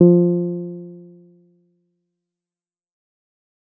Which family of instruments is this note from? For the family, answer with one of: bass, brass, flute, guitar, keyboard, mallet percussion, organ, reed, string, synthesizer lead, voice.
bass